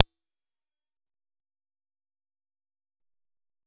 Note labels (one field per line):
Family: guitar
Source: electronic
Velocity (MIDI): 127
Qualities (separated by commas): fast decay, percussive